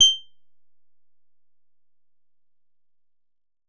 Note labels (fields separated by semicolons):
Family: guitar; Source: synthesizer; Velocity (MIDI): 127; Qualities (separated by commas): bright, percussive